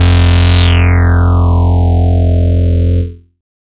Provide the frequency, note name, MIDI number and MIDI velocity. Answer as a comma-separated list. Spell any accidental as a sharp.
43.65 Hz, F1, 29, 100